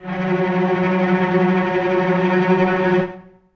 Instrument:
acoustic string instrument